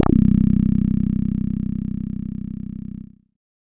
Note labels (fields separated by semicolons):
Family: bass; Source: synthesizer; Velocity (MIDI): 127; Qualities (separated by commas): distorted